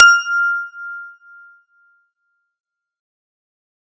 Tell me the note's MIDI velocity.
50